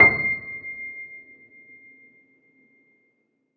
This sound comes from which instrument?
acoustic keyboard